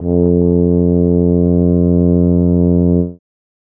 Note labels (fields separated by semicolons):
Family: brass; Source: acoustic; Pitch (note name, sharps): F2; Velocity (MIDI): 25; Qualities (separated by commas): dark